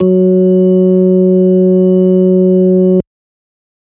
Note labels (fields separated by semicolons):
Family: organ; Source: electronic; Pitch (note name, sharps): F#3; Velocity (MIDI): 127